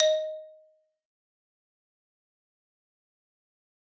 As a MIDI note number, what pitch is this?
75